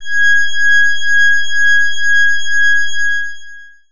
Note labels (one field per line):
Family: organ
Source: electronic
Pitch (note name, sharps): G#6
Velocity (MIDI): 50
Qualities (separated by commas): distorted, long release